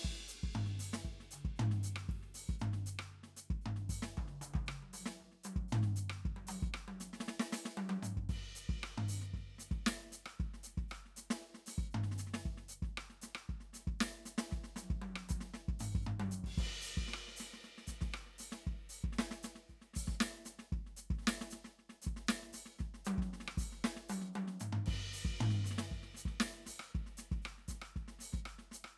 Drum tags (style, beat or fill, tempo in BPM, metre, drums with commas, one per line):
jazz-funk
beat
116 BPM
4/4
crash, ride, hi-hat pedal, snare, cross-stick, high tom, mid tom, floor tom, kick